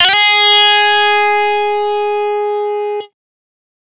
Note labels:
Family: guitar; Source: electronic; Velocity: 127; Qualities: bright, distorted

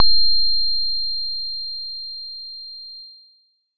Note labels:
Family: bass; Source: synthesizer; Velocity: 25; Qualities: distorted

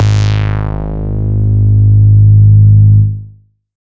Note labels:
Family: bass; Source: synthesizer; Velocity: 75; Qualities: bright, distorted

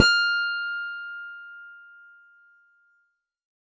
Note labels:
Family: keyboard; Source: electronic; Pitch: F6; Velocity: 100

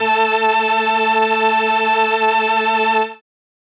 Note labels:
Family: keyboard; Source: synthesizer; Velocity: 25; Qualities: bright

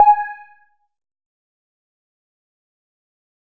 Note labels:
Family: bass; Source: synthesizer; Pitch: G#5; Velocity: 127; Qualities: fast decay, percussive

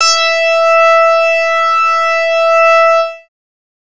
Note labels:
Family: bass; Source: synthesizer; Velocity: 25; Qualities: bright, distorted

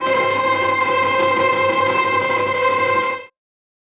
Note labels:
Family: string; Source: acoustic; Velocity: 127; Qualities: bright, non-linear envelope, reverb

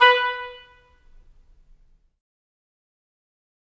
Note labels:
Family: reed; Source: acoustic; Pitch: B4; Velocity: 100; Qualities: fast decay, percussive, reverb

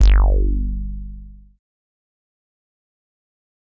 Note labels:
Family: bass; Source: synthesizer; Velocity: 75; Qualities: distorted, fast decay

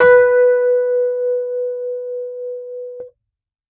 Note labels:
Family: keyboard; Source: electronic; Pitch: B4; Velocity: 127

